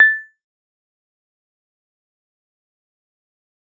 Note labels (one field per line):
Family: mallet percussion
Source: electronic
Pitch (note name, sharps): A6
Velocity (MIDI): 100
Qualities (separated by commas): fast decay, percussive